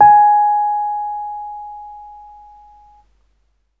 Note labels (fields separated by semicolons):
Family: keyboard; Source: electronic; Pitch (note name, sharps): G#5; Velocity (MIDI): 50